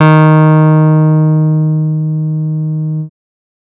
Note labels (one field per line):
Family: bass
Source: synthesizer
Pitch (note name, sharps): D#3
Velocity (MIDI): 50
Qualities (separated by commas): distorted